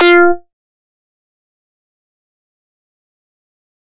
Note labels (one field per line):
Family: bass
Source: synthesizer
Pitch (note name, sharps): F4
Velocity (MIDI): 100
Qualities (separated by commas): fast decay, percussive